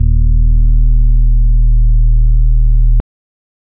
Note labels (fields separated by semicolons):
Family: organ; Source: electronic; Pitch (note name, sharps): D#1; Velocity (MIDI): 25; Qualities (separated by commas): dark